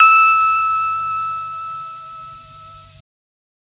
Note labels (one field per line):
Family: keyboard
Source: electronic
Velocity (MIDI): 127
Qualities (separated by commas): bright